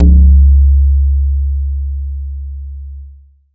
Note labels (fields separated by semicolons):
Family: bass; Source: synthesizer; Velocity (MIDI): 127; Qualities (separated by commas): dark, distorted